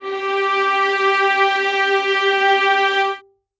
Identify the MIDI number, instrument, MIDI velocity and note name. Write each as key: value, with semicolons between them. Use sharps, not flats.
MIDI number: 67; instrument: acoustic string instrument; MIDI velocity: 75; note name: G4